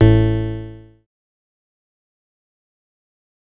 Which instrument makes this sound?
synthesizer bass